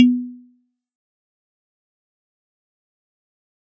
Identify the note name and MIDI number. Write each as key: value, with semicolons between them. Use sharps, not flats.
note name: B3; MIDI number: 59